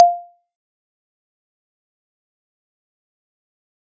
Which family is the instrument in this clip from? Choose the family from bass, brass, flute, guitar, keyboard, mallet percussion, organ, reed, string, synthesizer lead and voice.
mallet percussion